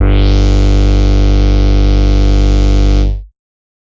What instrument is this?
synthesizer bass